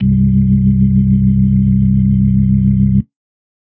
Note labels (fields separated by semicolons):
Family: organ; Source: electronic; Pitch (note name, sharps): C1; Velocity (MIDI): 50